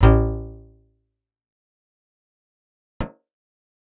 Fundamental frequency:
55 Hz